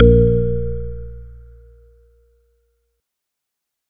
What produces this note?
electronic organ